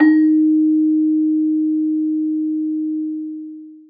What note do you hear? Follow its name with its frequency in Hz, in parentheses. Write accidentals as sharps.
D#4 (311.1 Hz)